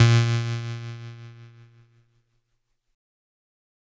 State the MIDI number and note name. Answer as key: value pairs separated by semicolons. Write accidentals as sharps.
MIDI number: 46; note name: A#2